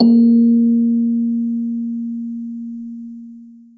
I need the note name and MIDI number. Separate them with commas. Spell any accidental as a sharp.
A#3, 58